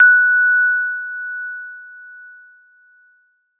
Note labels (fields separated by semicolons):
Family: keyboard; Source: electronic; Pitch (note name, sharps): F#6; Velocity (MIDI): 50